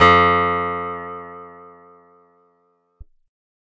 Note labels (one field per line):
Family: guitar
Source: acoustic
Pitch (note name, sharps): F2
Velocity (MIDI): 75